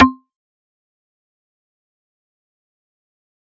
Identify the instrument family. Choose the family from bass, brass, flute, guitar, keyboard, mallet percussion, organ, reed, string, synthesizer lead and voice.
mallet percussion